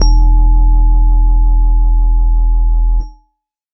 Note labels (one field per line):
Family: keyboard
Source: electronic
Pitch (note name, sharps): E1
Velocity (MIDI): 100